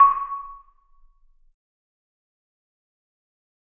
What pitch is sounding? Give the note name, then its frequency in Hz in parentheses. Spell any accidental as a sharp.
C#6 (1109 Hz)